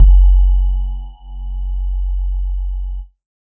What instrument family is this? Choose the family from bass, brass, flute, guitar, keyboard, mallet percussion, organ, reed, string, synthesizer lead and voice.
synthesizer lead